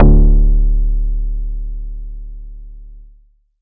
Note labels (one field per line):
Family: guitar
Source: acoustic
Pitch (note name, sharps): D1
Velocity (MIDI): 25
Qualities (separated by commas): dark